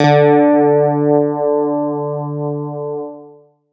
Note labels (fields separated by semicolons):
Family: guitar; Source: electronic; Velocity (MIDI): 100